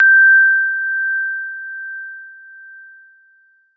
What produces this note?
electronic keyboard